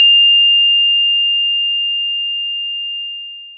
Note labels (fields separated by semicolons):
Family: mallet percussion; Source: acoustic; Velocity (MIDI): 25; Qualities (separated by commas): bright, distorted, long release